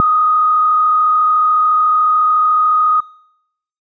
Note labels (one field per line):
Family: bass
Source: synthesizer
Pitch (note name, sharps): D#6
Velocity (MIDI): 127